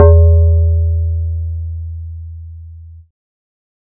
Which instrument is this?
synthesizer bass